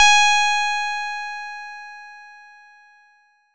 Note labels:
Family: bass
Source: synthesizer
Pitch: G#5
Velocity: 100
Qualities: bright, distorted

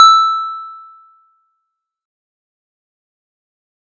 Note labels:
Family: mallet percussion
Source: acoustic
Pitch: E6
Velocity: 127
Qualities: fast decay

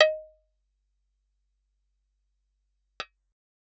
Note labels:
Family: bass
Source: synthesizer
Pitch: D#5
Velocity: 100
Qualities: percussive

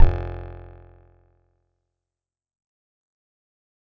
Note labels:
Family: guitar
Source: acoustic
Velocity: 100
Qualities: percussive

